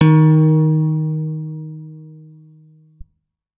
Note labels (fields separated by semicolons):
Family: guitar; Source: electronic; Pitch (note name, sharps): D#3; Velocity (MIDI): 127; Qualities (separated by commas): reverb